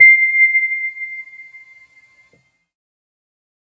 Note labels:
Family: keyboard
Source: electronic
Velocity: 25

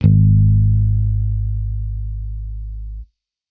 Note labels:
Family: bass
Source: electronic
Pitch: G#1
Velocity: 75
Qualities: distorted

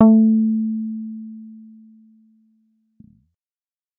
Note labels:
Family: bass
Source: synthesizer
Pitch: A3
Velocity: 50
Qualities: dark

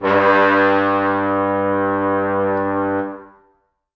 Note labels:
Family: brass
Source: acoustic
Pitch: G2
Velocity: 100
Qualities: reverb

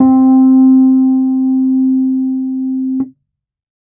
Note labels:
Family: keyboard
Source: electronic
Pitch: C4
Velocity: 75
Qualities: dark

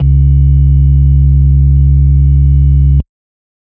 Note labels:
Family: organ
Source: electronic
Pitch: C#2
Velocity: 25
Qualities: dark

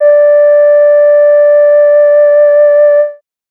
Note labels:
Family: voice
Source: synthesizer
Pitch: D5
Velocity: 100

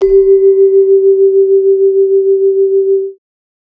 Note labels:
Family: mallet percussion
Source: acoustic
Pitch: G4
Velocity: 50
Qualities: multiphonic

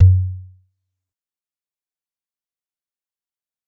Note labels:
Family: mallet percussion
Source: acoustic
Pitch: F#2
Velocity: 75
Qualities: dark, fast decay, percussive

